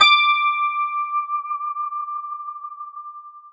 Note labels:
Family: guitar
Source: electronic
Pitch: D6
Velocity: 50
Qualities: long release, multiphonic, non-linear envelope

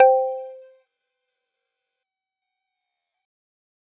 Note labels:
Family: mallet percussion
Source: acoustic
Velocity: 75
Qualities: multiphonic, percussive

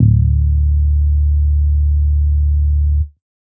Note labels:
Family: bass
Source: synthesizer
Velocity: 75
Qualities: dark

